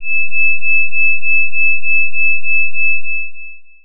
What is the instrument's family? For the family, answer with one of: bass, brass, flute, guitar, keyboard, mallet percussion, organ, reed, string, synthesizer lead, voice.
organ